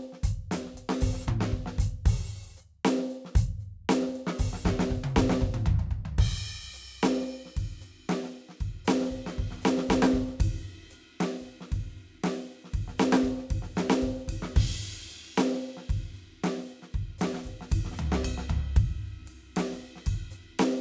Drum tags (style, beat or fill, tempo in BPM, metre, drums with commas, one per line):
funk
beat
115 BPM
4/4
crash, ride, ride bell, closed hi-hat, open hi-hat, hi-hat pedal, snare, high tom, mid tom, floor tom, kick